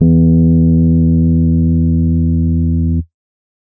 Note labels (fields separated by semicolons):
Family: keyboard; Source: electronic; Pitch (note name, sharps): E2; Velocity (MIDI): 75